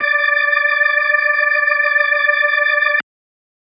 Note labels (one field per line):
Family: organ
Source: electronic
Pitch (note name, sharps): D5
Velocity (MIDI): 50